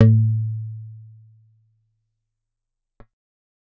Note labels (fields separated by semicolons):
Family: guitar; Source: acoustic; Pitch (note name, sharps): A2; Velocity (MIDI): 25; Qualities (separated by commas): dark, fast decay